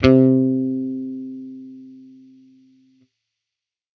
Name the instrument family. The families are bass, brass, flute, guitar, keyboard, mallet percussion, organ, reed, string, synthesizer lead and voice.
bass